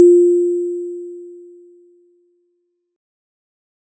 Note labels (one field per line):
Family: mallet percussion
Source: acoustic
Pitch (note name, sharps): F4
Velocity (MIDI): 25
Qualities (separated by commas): bright